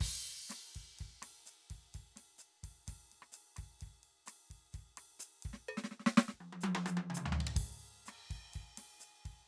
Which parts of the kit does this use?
crash, ride, hi-hat pedal, percussion, snare, cross-stick, high tom, mid tom, floor tom and kick